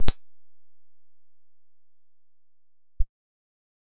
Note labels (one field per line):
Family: guitar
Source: electronic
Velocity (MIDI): 75